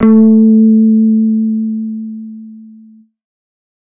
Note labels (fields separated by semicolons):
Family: bass; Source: synthesizer; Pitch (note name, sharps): A3; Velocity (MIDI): 25; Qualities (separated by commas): distorted